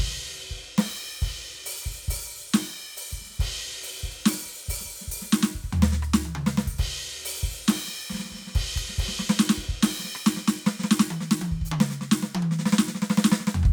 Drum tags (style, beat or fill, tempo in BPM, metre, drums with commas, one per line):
hip-hop
beat
70 BPM
4/4
crash, ride, ride bell, open hi-hat, hi-hat pedal, snare, cross-stick, high tom, mid tom, floor tom, kick